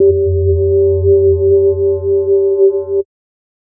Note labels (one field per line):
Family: mallet percussion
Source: synthesizer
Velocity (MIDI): 25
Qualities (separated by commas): multiphonic, non-linear envelope